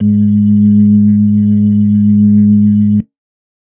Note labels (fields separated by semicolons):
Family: organ; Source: electronic; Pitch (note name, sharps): G#2; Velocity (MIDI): 50; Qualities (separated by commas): dark